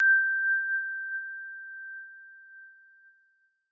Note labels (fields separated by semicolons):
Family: keyboard; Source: electronic; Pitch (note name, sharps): G6; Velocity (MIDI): 100; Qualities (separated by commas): bright